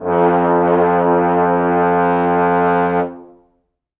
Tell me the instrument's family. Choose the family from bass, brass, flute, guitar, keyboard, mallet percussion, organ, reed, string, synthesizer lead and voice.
brass